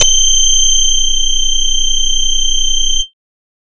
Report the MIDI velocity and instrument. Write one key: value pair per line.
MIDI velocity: 100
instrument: synthesizer bass